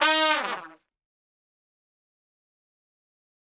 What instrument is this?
acoustic brass instrument